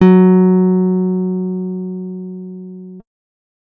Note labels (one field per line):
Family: guitar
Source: acoustic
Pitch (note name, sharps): F#3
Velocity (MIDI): 25